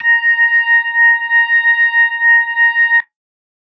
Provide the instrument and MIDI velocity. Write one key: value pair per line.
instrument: electronic organ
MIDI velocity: 100